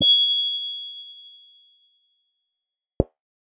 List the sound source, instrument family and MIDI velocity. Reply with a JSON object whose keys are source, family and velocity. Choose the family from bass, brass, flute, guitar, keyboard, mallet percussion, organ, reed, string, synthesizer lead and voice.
{"source": "electronic", "family": "guitar", "velocity": 25}